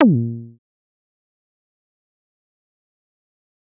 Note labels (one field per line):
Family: bass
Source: synthesizer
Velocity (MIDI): 50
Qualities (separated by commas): fast decay, percussive